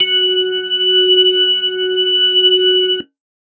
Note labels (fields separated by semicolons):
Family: organ; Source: electronic; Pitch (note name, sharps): F#4; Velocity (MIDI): 127